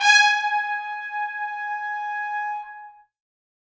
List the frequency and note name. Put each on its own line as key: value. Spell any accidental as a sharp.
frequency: 830.6 Hz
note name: G#5